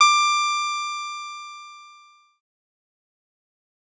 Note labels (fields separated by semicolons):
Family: bass; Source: synthesizer; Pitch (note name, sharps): D6; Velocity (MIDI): 127; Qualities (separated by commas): bright, distorted, fast decay